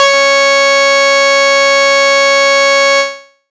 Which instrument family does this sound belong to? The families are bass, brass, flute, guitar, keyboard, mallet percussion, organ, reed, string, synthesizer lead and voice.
bass